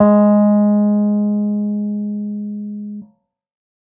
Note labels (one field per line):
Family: keyboard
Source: electronic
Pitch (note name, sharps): G#3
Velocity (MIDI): 75